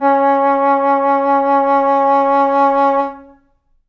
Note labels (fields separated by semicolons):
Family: flute; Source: acoustic; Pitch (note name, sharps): C#4; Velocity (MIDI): 75; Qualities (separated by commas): reverb